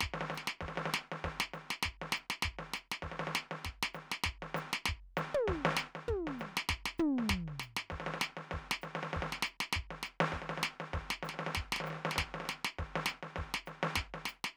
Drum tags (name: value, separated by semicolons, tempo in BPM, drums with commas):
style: New Orleans second line; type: beat; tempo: 99 BPM; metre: 4/4; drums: hi-hat pedal, snare, high tom, mid tom, floor tom, kick